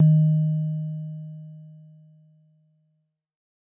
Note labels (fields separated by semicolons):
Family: mallet percussion; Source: acoustic; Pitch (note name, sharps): D#3; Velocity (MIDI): 75